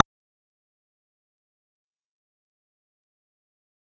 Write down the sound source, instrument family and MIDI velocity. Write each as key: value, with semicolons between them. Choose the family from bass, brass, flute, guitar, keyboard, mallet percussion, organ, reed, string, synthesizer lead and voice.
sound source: synthesizer; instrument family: bass; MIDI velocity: 127